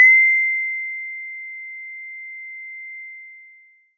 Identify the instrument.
acoustic mallet percussion instrument